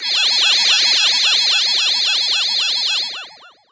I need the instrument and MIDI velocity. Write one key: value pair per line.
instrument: synthesizer voice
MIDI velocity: 75